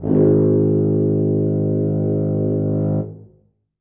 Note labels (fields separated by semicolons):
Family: brass; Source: acoustic; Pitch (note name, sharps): G#1; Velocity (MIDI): 127; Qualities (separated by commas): bright, reverb